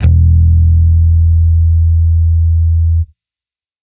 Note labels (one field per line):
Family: bass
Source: electronic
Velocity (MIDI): 127